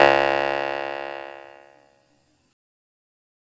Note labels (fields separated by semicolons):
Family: keyboard; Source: electronic; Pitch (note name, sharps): C#2; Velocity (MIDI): 25; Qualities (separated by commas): bright, distorted, fast decay